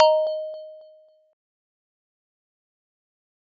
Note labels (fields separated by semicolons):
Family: mallet percussion; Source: acoustic; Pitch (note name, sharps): D#5; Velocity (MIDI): 25; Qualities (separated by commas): fast decay